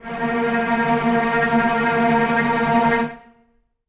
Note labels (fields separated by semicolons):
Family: string; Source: acoustic; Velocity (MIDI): 25; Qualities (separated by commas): non-linear envelope, reverb